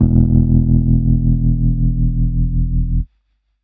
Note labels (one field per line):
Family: keyboard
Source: electronic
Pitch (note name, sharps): E1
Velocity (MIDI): 75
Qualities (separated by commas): distorted